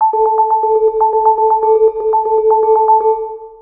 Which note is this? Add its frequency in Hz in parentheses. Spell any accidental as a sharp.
A4 (440 Hz)